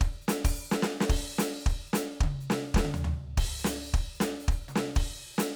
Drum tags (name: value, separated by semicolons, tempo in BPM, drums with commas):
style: swing; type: beat; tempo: 215 BPM; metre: 4/4; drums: crash, closed hi-hat, open hi-hat, hi-hat pedal, snare, high tom, floor tom, kick